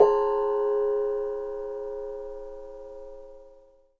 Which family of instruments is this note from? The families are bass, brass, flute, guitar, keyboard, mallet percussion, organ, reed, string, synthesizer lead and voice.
mallet percussion